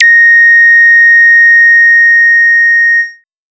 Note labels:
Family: bass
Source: synthesizer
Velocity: 100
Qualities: bright, distorted

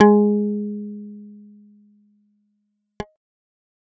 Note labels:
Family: bass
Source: synthesizer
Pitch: G#3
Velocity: 100

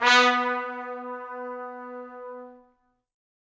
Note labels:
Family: brass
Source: acoustic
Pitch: B3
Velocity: 127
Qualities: bright, reverb

